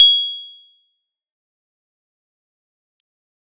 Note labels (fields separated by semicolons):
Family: keyboard; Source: electronic; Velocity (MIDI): 100; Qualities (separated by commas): bright, fast decay, percussive